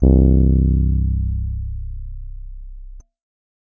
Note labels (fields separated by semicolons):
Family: keyboard; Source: electronic; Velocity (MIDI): 127